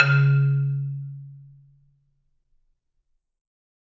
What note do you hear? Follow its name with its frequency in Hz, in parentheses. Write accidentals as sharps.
C#3 (138.6 Hz)